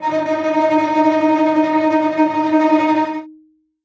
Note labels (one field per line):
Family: string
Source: acoustic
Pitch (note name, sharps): D#4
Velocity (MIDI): 25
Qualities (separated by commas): bright, non-linear envelope, reverb